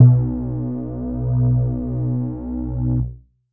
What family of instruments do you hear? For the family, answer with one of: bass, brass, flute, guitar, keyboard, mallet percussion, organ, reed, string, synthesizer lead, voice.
keyboard